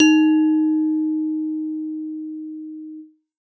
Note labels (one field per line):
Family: mallet percussion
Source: acoustic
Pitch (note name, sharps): D#4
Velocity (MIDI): 127